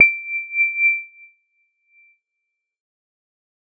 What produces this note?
synthesizer bass